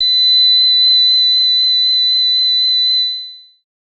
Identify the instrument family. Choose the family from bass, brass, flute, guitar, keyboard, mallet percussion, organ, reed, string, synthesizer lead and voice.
bass